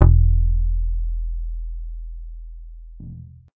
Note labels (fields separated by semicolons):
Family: guitar; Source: electronic; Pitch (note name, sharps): E1; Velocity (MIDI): 75